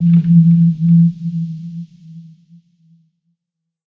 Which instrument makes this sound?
synthesizer lead